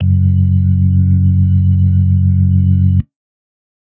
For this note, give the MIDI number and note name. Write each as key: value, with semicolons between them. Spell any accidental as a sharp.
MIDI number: 30; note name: F#1